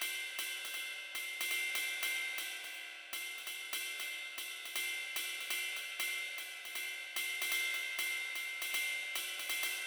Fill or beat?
beat